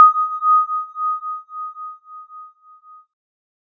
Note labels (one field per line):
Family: keyboard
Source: synthesizer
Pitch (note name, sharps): D#6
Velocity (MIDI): 25